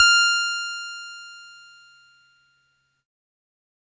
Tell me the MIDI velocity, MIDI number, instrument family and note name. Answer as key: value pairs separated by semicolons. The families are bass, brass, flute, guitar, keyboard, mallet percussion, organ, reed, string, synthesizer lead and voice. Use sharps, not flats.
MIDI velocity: 75; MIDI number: 89; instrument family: keyboard; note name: F6